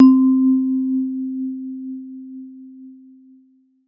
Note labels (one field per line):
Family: mallet percussion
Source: acoustic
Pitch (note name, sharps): C4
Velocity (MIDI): 100